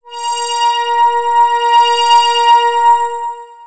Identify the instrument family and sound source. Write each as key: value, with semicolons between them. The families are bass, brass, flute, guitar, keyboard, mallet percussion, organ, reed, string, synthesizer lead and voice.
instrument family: synthesizer lead; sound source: synthesizer